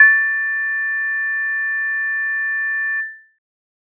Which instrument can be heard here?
electronic keyboard